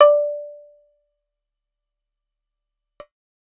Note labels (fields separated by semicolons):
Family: guitar; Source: acoustic; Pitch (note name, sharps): D5; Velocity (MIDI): 25; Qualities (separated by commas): fast decay, percussive